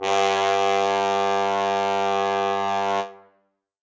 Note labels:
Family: brass; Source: acoustic; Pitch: G2; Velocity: 127; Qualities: reverb

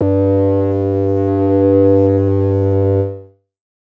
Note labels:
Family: synthesizer lead; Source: synthesizer; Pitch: G2; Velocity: 127; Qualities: distorted, multiphonic, non-linear envelope

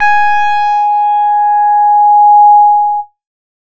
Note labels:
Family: bass; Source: synthesizer; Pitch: G#5; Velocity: 75; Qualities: distorted

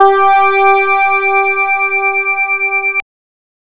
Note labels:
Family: bass; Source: synthesizer; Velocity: 75; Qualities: distorted, multiphonic

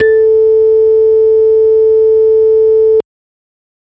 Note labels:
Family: organ; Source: electronic; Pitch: A4; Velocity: 25

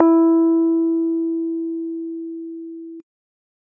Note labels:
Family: keyboard; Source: electronic; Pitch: E4; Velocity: 50

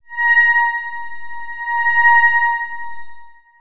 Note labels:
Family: synthesizer lead; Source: synthesizer; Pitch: A#5; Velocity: 50; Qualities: bright, long release, non-linear envelope

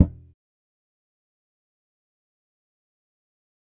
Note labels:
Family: bass; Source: electronic; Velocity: 25; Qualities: fast decay, percussive

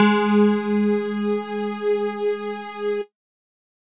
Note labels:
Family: mallet percussion; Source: electronic; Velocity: 25

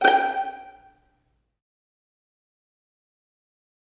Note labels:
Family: string; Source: acoustic; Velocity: 25; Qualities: fast decay, reverb

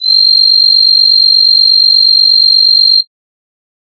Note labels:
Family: flute; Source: synthesizer; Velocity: 75; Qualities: bright

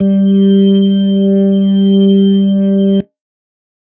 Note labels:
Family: organ; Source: electronic; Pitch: G3; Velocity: 50

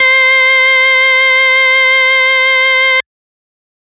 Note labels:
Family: organ; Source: electronic; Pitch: C5; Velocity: 75; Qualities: distorted

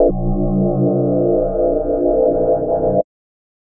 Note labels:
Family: mallet percussion; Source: electronic; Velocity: 100; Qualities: multiphonic, non-linear envelope

